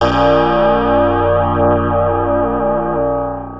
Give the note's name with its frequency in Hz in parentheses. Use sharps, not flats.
B0 (30.87 Hz)